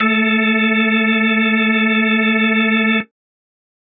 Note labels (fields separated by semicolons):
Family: organ; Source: electronic; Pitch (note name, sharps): A3; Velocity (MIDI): 75